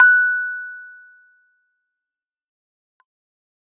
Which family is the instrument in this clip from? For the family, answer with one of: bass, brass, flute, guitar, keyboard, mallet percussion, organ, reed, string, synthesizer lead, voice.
keyboard